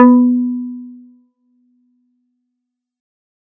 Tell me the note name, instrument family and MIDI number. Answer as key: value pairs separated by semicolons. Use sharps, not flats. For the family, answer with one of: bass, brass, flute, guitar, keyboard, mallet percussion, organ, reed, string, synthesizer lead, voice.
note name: B3; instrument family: guitar; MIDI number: 59